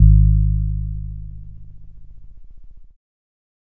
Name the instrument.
electronic keyboard